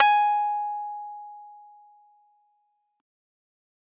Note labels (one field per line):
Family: keyboard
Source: electronic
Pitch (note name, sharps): G#5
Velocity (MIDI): 100